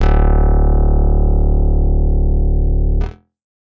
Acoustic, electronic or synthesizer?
acoustic